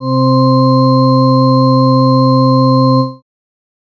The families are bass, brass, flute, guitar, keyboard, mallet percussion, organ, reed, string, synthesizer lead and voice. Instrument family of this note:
organ